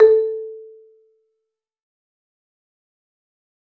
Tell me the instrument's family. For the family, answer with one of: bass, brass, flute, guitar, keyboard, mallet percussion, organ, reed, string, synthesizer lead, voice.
mallet percussion